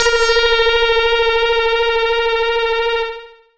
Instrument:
synthesizer bass